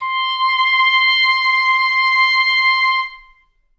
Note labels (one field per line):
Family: reed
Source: acoustic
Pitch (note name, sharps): C6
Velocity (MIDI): 75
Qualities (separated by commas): reverb